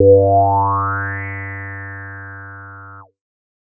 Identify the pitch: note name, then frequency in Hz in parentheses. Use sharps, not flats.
G2 (98 Hz)